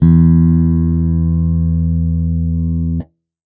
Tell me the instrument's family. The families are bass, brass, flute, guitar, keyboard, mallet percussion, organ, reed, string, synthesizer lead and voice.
bass